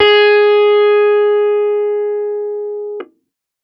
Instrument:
electronic keyboard